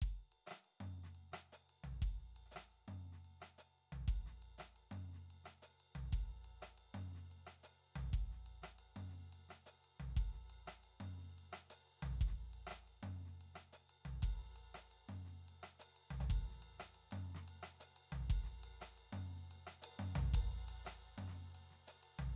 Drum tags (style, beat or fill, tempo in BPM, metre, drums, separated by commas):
Latin, beat, 118 BPM, 4/4, ride, hi-hat pedal, snare, cross-stick, mid tom, floor tom, kick